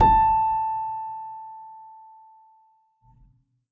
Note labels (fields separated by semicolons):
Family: keyboard; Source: acoustic; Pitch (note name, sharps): A5; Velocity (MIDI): 75; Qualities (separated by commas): reverb